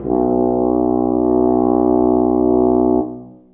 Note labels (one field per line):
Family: brass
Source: acoustic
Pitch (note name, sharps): B1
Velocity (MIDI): 50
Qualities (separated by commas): dark, reverb